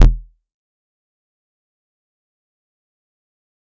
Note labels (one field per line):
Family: mallet percussion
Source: acoustic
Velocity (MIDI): 127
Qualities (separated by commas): fast decay, multiphonic, percussive